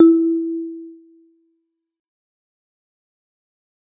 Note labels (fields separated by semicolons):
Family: mallet percussion; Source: acoustic; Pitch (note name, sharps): E4; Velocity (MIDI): 25; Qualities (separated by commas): fast decay, reverb